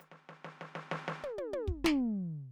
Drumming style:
funk